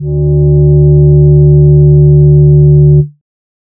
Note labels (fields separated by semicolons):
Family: voice; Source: synthesizer; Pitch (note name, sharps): D2; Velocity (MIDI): 25; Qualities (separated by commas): dark